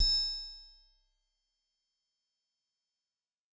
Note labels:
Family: mallet percussion; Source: acoustic; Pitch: C1; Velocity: 127; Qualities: fast decay, percussive

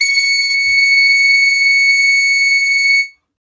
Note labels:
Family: reed; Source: acoustic; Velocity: 25; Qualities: reverb

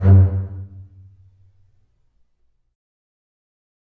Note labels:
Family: string; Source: acoustic; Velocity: 25; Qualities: reverb

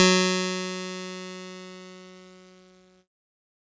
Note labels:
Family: keyboard; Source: electronic; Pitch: F#3; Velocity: 50; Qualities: bright, distorted

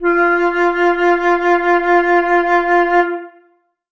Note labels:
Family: flute; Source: acoustic; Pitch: F4; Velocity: 75; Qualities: reverb

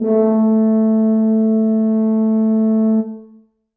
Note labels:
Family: brass; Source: acoustic; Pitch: A3; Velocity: 127; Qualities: dark, reverb

